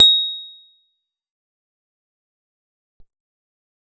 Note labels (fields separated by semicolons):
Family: guitar; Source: acoustic; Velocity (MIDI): 100; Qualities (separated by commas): bright, fast decay, percussive